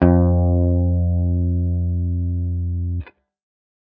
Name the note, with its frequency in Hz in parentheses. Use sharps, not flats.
F2 (87.31 Hz)